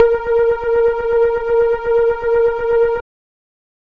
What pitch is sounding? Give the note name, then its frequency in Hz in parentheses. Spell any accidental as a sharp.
A#4 (466.2 Hz)